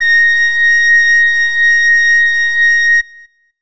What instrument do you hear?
acoustic flute